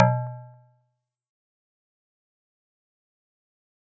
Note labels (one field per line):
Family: mallet percussion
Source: acoustic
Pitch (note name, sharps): B2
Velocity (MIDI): 127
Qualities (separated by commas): fast decay, percussive